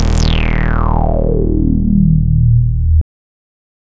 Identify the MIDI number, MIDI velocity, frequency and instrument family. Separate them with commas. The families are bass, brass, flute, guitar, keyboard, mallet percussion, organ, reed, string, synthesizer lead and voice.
27, 127, 38.89 Hz, bass